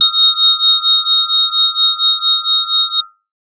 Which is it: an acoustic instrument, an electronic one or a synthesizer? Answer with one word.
electronic